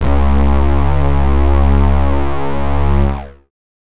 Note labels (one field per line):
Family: bass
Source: synthesizer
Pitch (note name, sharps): C#2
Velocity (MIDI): 75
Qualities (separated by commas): distorted